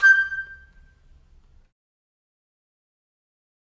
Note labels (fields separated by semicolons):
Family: flute; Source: acoustic; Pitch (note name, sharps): G6; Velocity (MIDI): 75; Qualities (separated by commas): fast decay, percussive, reverb